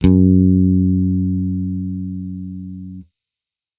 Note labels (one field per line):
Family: bass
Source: electronic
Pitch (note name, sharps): F#2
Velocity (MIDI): 50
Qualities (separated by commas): distorted